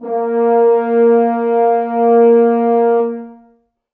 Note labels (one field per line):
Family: brass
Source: acoustic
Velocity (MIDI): 100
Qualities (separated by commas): reverb